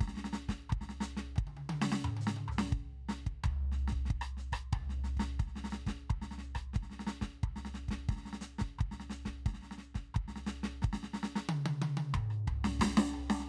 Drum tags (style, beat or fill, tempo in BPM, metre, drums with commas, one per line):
samba
beat
89 BPM
4/4
open hi-hat, hi-hat pedal, snare, cross-stick, high tom, mid tom, floor tom, kick